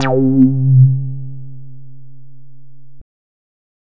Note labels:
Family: bass; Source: synthesizer; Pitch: C3; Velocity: 50; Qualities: distorted

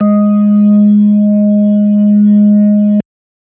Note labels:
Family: organ; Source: electronic; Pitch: G#3; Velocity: 127

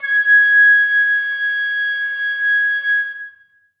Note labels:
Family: flute; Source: acoustic; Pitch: G#6; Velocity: 100; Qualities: reverb

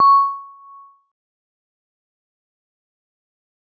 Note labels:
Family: mallet percussion; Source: acoustic; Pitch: C#6; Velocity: 25; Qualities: fast decay, non-linear envelope, percussive

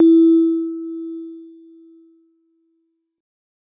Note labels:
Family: keyboard; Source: electronic; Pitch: E4; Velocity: 25

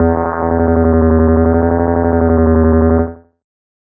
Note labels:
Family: bass; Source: synthesizer; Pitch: E2; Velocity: 25; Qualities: distorted, tempo-synced

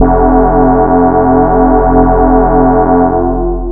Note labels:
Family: bass; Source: synthesizer; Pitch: F1; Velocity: 75; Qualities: long release

